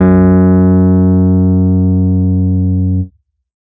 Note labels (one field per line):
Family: keyboard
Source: electronic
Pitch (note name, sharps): F#2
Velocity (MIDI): 100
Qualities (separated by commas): distorted